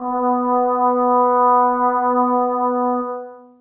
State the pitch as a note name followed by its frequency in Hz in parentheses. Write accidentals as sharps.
B3 (246.9 Hz)